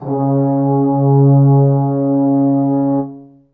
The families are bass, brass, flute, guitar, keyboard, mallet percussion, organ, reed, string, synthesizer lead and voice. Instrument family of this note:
brass